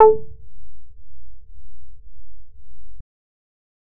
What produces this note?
synthesizer bass